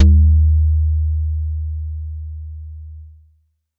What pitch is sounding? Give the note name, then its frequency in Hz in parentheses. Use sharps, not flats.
D#2 (77.78 Hz)